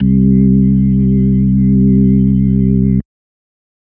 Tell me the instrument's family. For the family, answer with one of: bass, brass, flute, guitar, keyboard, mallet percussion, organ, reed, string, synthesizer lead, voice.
organ